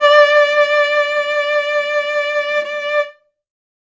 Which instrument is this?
acoustic string instrument